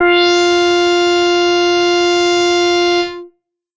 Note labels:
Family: bass; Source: synthesizer; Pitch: F4; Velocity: 127; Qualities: distorted

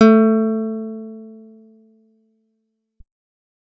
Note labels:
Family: guitar; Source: acoustic; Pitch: A3; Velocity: 127

